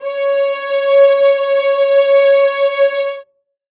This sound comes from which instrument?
acoustic string instrument